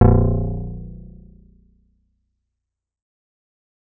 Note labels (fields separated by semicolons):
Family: bass; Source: synthesizer; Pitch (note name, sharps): A#0; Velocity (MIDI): 75; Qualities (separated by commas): fast decay